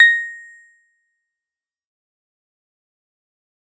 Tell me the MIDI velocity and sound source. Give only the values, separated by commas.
75, electronic